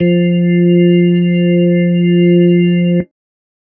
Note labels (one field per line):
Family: organ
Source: electronic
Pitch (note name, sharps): F3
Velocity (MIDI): 127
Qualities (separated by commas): dark